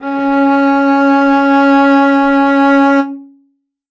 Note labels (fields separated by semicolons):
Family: string; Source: acoustic; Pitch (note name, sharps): C#4; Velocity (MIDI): 25; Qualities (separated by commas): reverb